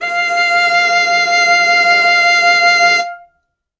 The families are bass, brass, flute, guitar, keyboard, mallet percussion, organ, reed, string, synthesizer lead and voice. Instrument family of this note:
string